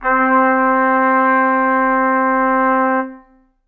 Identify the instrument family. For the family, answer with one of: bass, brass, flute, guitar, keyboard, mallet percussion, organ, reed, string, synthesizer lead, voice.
brass